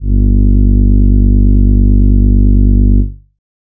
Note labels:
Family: voice; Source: synthesizer; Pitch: G1; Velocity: 50; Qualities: dark

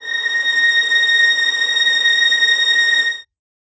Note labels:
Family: string; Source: acoustic; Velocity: 50; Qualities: reverb

